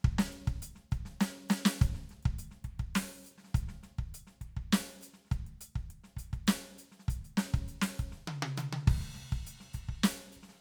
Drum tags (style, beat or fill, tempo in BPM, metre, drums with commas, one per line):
rock
beat
102 BPM
3/4
crash, closed hi-hat, open hi-hat, hi-hat pedal, snare, high tom, kick